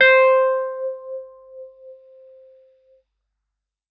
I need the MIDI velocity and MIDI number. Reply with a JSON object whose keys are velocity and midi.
{"velocity": 100, "midi": 72}